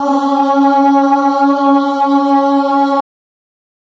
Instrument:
electronic voice